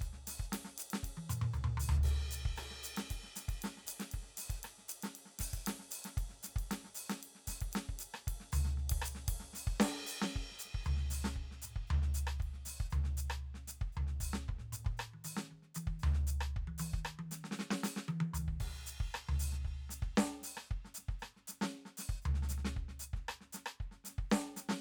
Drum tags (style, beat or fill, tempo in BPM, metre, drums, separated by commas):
jazz-funk, beat, 116 BPM, 4/4, crash, ride, hi-hat pedal, snare, cross-stick, high tom, mid tom, floor tom, kick